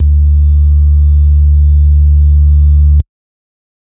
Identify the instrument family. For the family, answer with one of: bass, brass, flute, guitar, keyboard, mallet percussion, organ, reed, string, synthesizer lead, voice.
organ